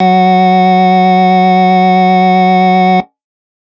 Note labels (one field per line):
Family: organ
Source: electronic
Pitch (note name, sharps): F#3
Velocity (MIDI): 25